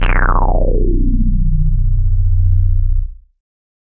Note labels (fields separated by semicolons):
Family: bass; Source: synthesizer; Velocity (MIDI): 75; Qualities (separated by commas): bright, distorted, non-linear envelope